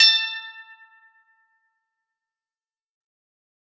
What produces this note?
acoustic guitar